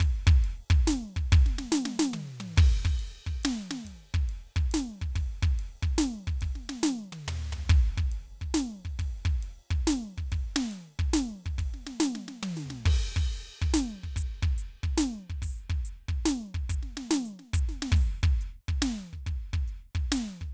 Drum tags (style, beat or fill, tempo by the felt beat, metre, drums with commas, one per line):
rock
beat
46.7 dotted-quarter beats per minute (140 eighth notes per minute)
6/8
crash, ride, closed hi-hat, open hi-hat, hi-hat pedal, snare, high tom, mid tom, floor tom, kick